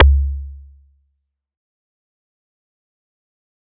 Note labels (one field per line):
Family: mallet percussion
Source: acoustic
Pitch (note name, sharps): C#2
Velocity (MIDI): 127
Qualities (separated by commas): fast decay, percussive